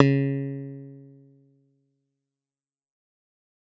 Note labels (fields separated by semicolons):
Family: bass; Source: synthesizer; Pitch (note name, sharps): C#3; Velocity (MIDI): 25; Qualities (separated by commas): fast decay